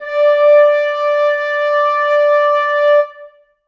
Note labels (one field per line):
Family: reed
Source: acoustic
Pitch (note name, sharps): D5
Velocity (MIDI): 75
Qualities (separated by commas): reverb